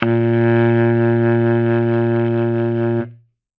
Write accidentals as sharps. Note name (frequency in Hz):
A#2 (116.5 Hz)